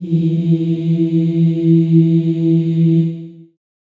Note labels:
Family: voice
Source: acoustic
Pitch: E3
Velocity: 25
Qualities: long release, reverb

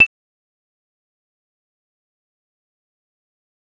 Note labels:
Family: bass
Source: synthesizer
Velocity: 75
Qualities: fast decay, percussive

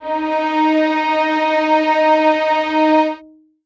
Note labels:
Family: string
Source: acoustic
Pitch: D#4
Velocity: 50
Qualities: reverb

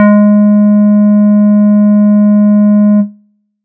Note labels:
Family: bass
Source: synthesizer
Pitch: G#3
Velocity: 127

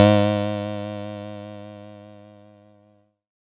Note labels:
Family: keyboard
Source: electronic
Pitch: G#2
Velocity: 100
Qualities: bright

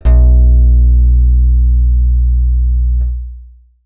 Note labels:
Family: bass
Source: synthesizer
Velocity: 75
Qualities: dark, long release

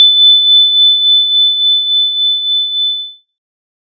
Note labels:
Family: synthesizer lead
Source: synthesizer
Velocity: 25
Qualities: bright

